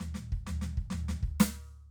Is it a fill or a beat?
fill